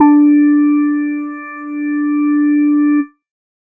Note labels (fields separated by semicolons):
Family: organ; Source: electronic; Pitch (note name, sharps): D4; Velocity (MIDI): 25; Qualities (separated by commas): dark